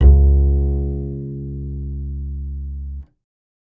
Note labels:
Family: bass; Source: electronic; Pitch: C#2; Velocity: 50; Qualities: reverb

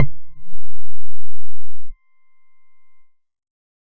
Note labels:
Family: bass; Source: synthesizer; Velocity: 25; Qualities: distorted

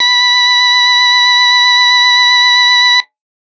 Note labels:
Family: organ; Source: electronic; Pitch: B5; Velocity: 100

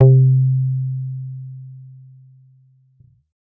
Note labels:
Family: bass; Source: synthesizer; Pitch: C3; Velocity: 75; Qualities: dark

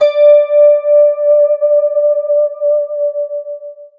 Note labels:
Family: guitar; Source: electronic; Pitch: D5; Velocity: 50; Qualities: long release, multiphonic, non-linear envelope

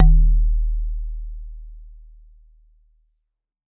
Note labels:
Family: mallet percussion; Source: acoustic; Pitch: D#1; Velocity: 25; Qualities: dark

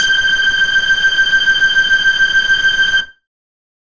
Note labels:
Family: bass; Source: synthesizer; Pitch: G6; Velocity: 50

